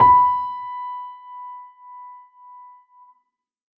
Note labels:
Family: keyboard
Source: acoustic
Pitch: B5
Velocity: 75

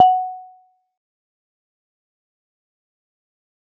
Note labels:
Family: mallet percussion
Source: acoustic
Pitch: F#5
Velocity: 75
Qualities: fast decay, percussive

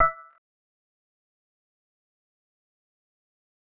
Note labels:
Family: mallet percussion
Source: synthesizer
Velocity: 25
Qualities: fast decay, multiphonic, percussive

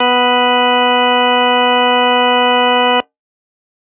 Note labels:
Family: organ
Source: electronic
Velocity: 127

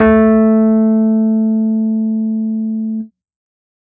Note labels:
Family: keyboard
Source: electronic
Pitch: A3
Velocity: 127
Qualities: dark

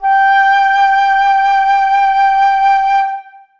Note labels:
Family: flute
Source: acoustic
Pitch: G5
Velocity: 75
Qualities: long release, reverb

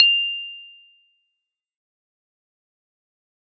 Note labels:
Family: keyboard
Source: electronic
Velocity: 75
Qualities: fast decay, percussive

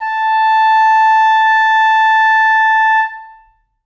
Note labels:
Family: reed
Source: acoustic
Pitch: A5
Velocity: 127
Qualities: reverb

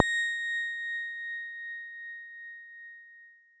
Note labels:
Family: guitar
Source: electronic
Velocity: 100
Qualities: reverb

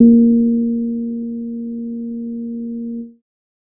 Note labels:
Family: bass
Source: synthesizer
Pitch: A#3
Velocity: 50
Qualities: dark

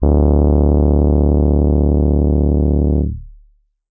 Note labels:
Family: keyboard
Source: electronic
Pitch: D1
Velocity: 127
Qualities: dark

